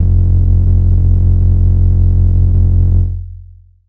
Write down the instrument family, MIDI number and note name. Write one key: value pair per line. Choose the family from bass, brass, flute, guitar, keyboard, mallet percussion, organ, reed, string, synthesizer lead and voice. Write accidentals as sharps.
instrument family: keyboard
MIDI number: 29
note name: F1